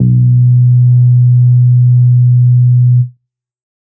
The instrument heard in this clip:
synthesizer bass